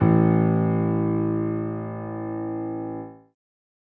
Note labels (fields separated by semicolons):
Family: keyboard; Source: acoustic; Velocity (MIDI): 75